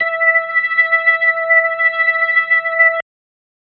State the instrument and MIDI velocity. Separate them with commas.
electronic organ, 127